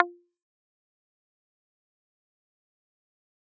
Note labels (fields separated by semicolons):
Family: guitar; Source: electronic; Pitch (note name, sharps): F4; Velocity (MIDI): 100; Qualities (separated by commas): fast decay, percussive